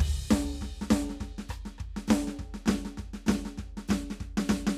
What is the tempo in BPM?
200 BPM